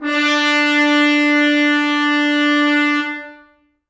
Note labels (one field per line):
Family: brass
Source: acoustic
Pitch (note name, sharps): D4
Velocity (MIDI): 127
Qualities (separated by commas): reverb